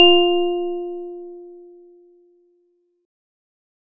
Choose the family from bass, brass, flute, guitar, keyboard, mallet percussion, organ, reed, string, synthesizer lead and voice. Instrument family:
organ